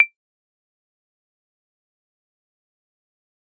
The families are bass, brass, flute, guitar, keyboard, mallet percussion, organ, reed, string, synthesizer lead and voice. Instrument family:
mallet percussion